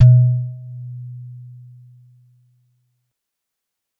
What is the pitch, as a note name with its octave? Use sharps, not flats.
B2